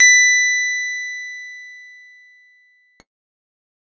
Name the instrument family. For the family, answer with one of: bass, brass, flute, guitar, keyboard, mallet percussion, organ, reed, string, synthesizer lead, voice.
keyboard